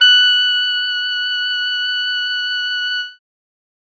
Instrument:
acoustic reed instrument